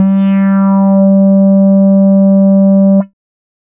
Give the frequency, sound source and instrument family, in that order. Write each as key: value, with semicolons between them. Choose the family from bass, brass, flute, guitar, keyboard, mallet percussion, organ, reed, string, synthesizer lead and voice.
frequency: 196 Hz; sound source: synthesizer; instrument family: bass